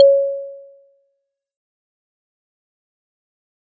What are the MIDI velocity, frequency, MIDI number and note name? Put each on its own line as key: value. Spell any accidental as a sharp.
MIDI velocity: 127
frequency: 554.4 Hz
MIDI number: 73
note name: C#5